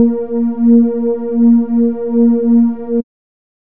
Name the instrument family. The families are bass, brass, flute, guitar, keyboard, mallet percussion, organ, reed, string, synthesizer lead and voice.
bass